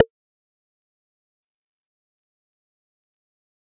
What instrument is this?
synthesizer bass